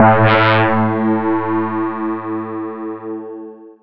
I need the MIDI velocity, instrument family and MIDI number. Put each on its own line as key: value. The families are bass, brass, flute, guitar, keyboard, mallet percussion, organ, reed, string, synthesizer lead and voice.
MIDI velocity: 50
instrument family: mallet percussion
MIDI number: 45